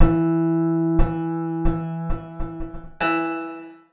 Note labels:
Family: guitar; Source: acoustic; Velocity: 75; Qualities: percussive, reverb

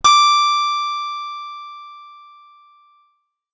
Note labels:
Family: guitar; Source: acoustic; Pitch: D6; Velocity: 127; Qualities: bright, distorted

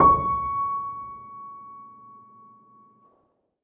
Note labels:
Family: keyboard; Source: acoustic; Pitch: C#6; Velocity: 50; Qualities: reverb

